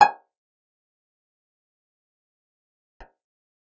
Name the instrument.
acoustic guitar